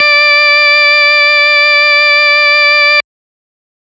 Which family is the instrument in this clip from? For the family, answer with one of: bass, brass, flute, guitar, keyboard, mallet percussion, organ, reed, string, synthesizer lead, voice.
organ